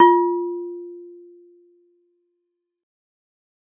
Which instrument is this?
acoustic mallet percussion instrument